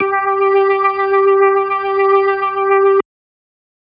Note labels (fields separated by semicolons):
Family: organ; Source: electronic; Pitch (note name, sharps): G4; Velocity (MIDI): 100